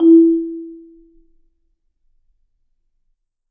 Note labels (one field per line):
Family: mallet percussion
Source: acoustic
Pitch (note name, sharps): E4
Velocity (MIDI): 50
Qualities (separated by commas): dark, reverb